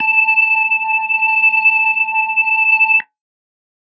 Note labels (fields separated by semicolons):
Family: organ; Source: electronic; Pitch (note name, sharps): A5; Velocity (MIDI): 25; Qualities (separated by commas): distorted